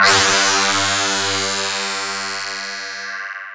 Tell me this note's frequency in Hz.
98 Hz